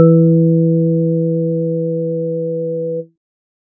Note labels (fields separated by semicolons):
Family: organ; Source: electronic; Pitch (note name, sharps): E3; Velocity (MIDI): 50; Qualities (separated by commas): dark